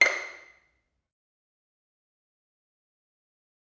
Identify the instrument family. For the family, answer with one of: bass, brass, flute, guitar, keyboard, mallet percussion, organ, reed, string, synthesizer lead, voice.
string